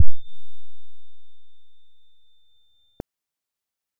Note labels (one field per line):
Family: bass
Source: synthesizer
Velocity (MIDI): 25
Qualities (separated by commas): dark, distorted, non-linear envelope